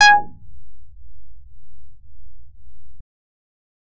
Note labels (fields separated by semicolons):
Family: bass; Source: synthesizer; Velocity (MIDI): 127; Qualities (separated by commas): distorted